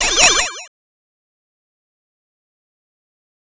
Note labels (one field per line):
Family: bass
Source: synthesizer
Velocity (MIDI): 127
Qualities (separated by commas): bright, distorted, fast decay, multiphonic